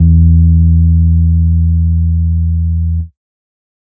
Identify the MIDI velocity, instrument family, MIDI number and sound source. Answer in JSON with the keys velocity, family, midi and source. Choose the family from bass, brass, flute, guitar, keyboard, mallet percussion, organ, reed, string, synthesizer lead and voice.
{"velocity": 25, "family": "keyboard", "midi": 40, "source": "electronic"}